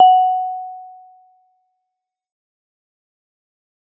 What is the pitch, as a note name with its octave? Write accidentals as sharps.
F#5